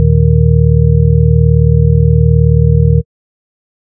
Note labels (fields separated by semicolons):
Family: organ; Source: electronic; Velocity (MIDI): 127; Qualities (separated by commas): dark